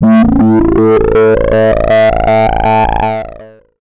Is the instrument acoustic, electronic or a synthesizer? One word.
synthesizer